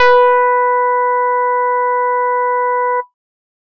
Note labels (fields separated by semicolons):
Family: bass; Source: synthesizer; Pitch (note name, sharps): B4; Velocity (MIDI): 75